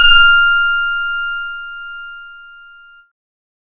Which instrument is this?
electronic keyboard